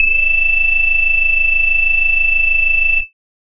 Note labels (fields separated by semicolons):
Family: bass; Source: synthesizer; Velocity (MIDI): 127; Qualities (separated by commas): bright, distorted, multiphonic, tempo-synced